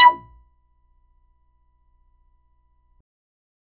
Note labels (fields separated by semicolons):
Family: bass; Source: synthesizer; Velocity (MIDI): 50; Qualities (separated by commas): distorted, percussive